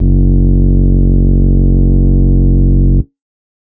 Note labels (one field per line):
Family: organ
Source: electronic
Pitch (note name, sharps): F#1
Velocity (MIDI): 75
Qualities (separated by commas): distorted